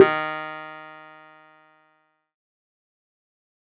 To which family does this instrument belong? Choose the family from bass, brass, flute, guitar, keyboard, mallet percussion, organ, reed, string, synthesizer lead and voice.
keyboard